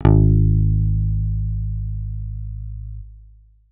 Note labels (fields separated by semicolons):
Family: guitar; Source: electronic; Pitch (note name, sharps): G#1; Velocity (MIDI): 75